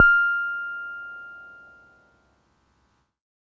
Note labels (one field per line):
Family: keyboard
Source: electronic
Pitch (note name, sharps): F6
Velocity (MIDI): 100